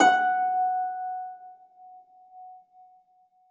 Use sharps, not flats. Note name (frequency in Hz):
F#5 (740 Hz)